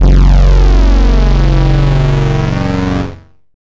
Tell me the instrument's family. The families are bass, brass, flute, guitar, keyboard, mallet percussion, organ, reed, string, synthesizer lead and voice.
bass